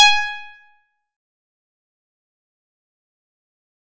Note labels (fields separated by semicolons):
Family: guitar; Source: acoustic; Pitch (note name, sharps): G#5; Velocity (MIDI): 50; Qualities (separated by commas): bright, distorted, fast decay, percussive